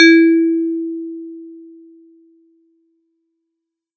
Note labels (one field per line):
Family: mallet percussion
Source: acoustic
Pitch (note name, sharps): E4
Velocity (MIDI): 100